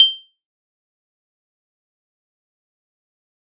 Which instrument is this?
electronic keyboard